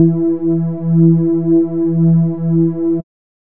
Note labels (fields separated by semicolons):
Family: bass; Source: synthesizer; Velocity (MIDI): 100; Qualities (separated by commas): dark